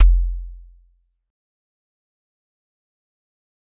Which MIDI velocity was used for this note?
50